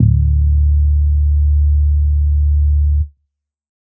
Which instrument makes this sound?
synthesizer bass